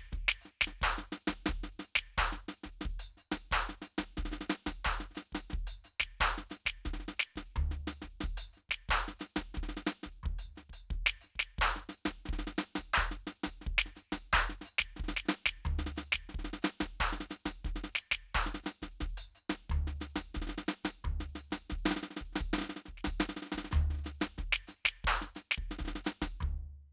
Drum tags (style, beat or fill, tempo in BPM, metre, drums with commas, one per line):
samba
beat
89 BPM
4/4
closed hi-hat, hi-hat pedal, percussion, snare, floor tom, kick